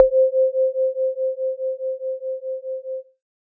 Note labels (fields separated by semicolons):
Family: synthesizer lead; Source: synthesizer; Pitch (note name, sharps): C5; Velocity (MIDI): 25